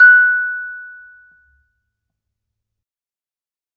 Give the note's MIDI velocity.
127